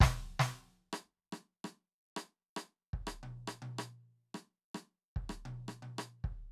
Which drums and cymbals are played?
snare, cross-stick, high tom and kick